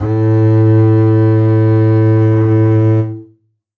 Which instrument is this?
acoustic string instrument